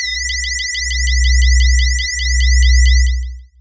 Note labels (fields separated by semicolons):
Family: mallet percussion; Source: electronic; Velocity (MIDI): 127; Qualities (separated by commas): bright, distorted, long release, multiphonic